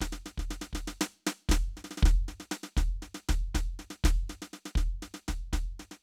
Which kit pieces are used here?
snare and kick